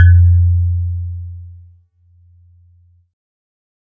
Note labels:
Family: keyboard; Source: synthesizer; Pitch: F2; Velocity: 127

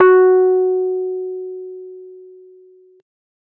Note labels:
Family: keyboard; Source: electronic; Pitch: F#4; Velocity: 75

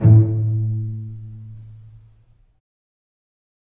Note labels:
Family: string; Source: acoustic; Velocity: 75; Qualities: dark, fast decay, reverb

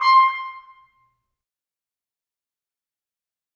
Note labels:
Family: brass; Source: acoustic; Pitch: C6; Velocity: 75; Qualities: fast decay, percussive, reverb

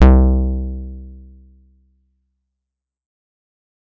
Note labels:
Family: guitar; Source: electronic; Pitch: C2; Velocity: 127; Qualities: fast decay

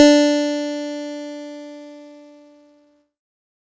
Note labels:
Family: keyboard; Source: electronic; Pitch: D4; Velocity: 127; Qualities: bright, distorted

